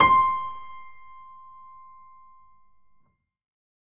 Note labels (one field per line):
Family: keyboard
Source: acoustic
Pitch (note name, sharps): C6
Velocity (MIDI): 127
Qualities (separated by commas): reverb